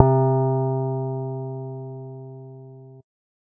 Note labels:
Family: bass; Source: synthesizer; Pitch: C3; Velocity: 50

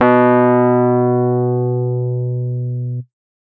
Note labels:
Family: keyboard; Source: electronic; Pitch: B2; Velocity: 75

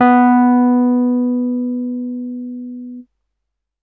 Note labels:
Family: keyboard; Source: electronic; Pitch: B3; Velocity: 100

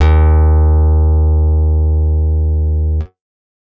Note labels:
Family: guitar; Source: acoustic; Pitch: D#2; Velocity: 127

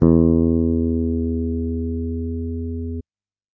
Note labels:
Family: bass; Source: electronic; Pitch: E2; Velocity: 75

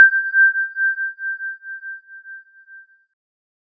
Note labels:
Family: keyboard; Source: synthesizer; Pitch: G6; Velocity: 50

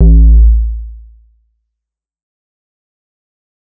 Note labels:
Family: bass; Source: synthesizer; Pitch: A1; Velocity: 127; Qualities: dark, fast decay

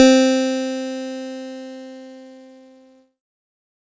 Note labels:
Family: keyboard; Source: electronic; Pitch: C4; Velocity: 50; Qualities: bright, distorted

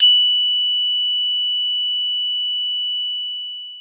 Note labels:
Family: mallet percussion; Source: acoustic; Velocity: 25; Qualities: bright, long release

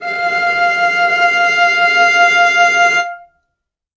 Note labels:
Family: string; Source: acoustic; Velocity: 25; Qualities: reverb

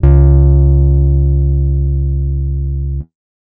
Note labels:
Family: guitar; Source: acoustic; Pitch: C#2; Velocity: 75; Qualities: dark

